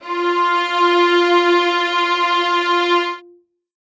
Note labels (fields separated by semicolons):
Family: string; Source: acoustic; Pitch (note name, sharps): F4; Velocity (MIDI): 100; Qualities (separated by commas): reverb